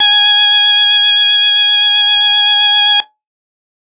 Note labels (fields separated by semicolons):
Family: organ; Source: electronic; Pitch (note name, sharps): G#5; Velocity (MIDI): 50; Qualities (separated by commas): bright, distorted